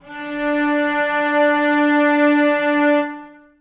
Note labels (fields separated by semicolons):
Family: string; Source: acoustic; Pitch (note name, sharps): D4; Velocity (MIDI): 50; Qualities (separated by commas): reverb